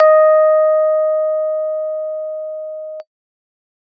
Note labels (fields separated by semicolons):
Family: keyboard; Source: electronic; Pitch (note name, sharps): D#5; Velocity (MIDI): 75